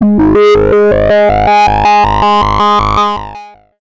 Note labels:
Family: bass; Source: synthesizer; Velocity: 75; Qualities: distorted, long release, multiphonic, tempo-synced

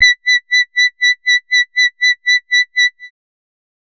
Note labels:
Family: bass; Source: synthesizer; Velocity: 75; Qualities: tempo-synced

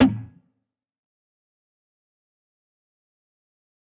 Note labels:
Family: guitar; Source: electronic; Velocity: 25; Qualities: fast decay, percussive

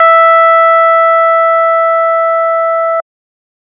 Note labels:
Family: organ; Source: electronic; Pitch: E5; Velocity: 127; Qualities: distorted

